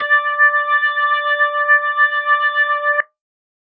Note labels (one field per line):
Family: organ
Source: electronic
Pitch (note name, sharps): D5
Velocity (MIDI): 127